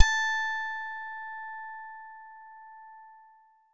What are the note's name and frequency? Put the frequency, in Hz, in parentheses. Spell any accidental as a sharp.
A5 (880 Hz)